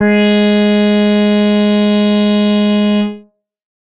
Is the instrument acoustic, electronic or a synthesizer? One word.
synthesizer